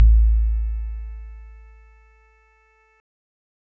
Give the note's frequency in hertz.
55 Hz